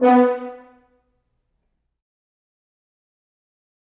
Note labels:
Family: brass; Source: acoustic; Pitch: B3; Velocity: 75; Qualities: fast decay, percussive, reverb

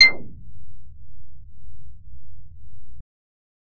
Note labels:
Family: bass; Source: synthesizer; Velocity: 100; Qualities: distorted

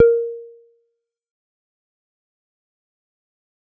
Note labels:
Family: bass; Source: synthesizer; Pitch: A#4; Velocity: 127; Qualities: fast decay, percussive

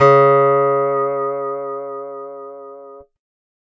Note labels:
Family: guitar; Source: acoustic; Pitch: C#3; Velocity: 75

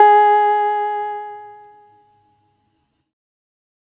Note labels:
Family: keyboard; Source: electronic; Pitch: G#4; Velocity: 127

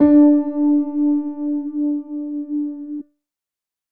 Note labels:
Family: keyboard; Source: electronic; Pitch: D4; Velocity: 50; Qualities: reverb

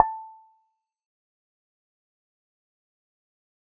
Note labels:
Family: bass; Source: synthesizer; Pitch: A5; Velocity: 100; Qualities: fast decay, percussive

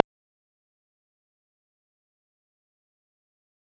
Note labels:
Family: guitar; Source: electronic; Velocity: 25; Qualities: fast decay, percussive

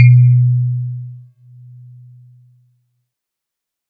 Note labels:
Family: keyboard; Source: synthesizer; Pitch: B2; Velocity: 127

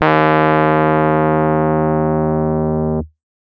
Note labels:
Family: keyboard; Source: electronic; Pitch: D#2; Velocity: 100; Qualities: distorted

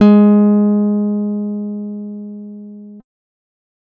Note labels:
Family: guitar; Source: acoustic; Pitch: G#3; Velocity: 75

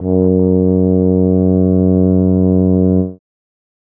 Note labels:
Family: brass; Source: acoustic; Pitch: F#2; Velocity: 50; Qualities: dark

